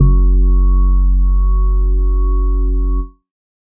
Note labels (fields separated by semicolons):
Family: organ; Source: electronic; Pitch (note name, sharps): F#1; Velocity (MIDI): 75; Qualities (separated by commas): dark